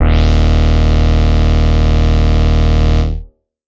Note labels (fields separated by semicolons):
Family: bass; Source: synthesizer; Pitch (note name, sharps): D#1; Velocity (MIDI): 127; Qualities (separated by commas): distorted